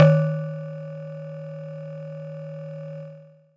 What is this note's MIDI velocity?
75